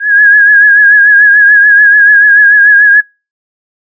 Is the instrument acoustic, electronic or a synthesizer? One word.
synthesizer